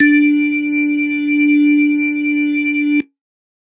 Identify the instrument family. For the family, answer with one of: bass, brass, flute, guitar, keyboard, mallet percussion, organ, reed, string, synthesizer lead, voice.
organ